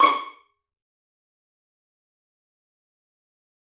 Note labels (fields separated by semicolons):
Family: string; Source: acoustic; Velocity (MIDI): 75; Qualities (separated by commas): fast decay, percussive, reverb